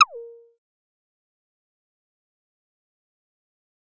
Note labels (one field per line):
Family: bass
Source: synthesizer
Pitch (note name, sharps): A#4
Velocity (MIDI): 75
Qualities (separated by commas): fast decay, percussive